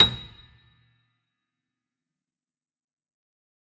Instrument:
acoustic keyboard